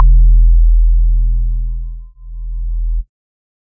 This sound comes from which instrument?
electronic organ